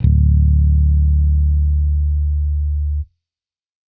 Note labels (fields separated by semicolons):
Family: bass; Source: electronic; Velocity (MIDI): 25